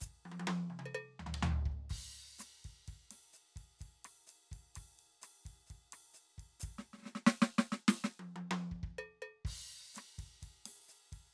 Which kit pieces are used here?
crash, ride, hi-hat pedal, percussion, snare, cross-stick, high tom, mid tom, floor tom and kick